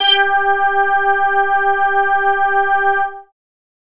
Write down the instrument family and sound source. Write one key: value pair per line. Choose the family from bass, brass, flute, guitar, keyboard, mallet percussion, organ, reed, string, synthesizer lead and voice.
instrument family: bass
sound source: synthesizer